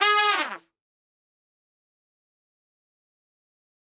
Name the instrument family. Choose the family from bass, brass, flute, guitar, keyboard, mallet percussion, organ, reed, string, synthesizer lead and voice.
brass